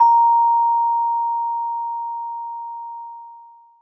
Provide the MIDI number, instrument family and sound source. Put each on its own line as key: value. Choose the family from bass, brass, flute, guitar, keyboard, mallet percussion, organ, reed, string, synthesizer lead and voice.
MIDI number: 82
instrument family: mallet percussion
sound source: acoustic